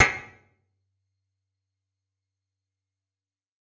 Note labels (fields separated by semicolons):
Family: guitar; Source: electronic; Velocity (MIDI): 75; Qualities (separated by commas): fast decay, percussive, reverb